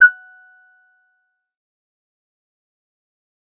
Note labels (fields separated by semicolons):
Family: bass; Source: synthesizer; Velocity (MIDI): 25; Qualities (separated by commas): distorted, fast decay, percussive